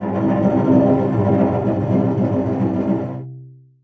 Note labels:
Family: string; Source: acoustic; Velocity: 25; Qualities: long release, non-linear envelope, reverb

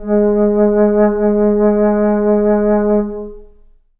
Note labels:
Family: flute; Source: acoustic; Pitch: G#3; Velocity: 25; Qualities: long release, reverb

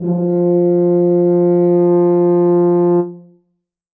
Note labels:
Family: brass; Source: acoustic; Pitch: F3; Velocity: 127; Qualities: dark, reverb

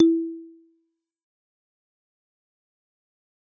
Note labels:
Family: mallet percussion; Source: acoustic; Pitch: E4; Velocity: 100; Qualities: fast decay, percussive

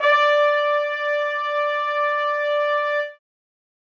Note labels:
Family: brass; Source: acoustic; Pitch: D5; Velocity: 75; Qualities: reverb

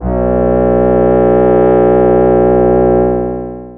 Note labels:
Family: voice; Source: synthesizer; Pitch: B1; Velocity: 100; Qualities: distorted, long release

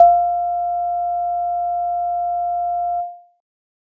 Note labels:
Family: keyboard; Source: electronic; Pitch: F5; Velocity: 100

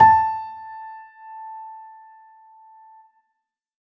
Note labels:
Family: keyboard; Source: acoustic; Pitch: A5; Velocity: 100

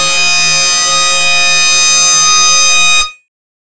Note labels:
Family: bass; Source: synthesizer; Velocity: 127; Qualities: bright, distorted

